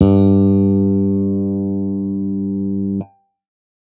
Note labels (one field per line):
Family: bass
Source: electronic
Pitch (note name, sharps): G2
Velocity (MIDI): 100